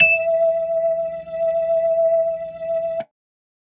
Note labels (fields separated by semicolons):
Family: organ; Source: electronic; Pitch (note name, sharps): E5; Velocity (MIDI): 100